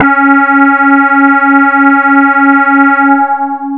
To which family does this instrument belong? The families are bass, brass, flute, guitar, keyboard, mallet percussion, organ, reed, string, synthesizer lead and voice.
bass